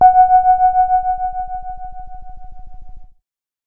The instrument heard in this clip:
electronic keyboard